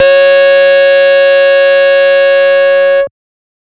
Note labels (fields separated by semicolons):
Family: bass; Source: synthesizer; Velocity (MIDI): 50; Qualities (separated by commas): bright, distorted, multiphonic